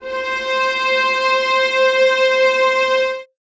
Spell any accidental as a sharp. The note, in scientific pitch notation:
C5